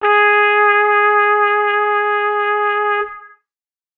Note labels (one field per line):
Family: brass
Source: acoustic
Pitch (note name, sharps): G#4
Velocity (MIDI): 25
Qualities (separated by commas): distorted